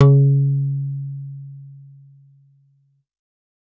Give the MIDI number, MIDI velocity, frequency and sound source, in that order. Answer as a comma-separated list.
49, 75, 138.6 Hz, synthesizer